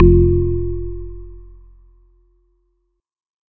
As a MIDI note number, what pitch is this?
29